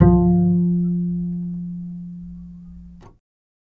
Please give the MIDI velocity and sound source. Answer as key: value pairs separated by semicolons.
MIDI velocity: 50; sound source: electronic